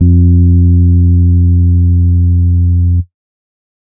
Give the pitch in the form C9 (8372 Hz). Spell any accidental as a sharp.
F2 (87.31 Hz)